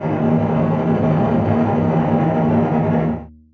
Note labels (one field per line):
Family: string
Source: acoustic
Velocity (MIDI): 50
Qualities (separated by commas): bright, non-linear envelope, reverb